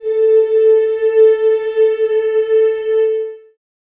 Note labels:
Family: voice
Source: acoustic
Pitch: A4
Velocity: 25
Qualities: long release, reverb

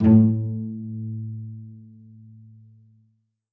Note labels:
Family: string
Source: acoustic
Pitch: A2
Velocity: 100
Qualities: dark, reverb

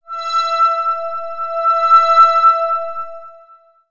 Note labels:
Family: synthesizer lead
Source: synthesizer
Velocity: 75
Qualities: bright, long release, non-linear envelope

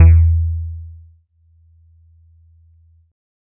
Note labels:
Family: keyboard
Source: electronic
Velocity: 50

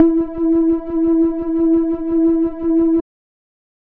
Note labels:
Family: bass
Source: synthesizer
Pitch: E4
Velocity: 25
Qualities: dark

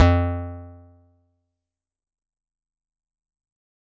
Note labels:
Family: guitar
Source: electronic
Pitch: F2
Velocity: 50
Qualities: fast decay

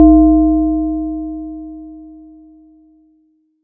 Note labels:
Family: mallet percussion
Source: acoustic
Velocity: 25

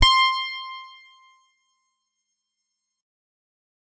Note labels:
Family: guitar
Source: electronic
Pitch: C6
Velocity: 127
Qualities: bright

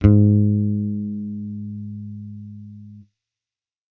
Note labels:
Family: bass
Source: electronic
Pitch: G#2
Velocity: 25

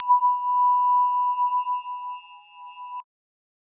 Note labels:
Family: mallet percussion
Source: synthesizer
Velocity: 127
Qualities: bright, multiphonic, non-linear envelope

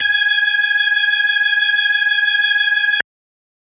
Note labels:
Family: organ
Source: electronic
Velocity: 75

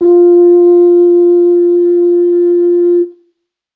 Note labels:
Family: brass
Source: acoustic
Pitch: F4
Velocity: 25

